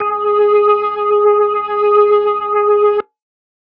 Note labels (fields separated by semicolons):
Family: organ; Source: electronic; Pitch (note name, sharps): G#4; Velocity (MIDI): 75